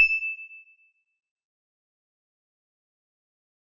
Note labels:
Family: mallet percussion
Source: acoustic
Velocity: 127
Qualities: bright, fast decay

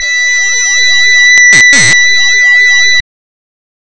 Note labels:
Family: reed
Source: synthesizer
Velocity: 100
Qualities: distorted, non-linear envelope

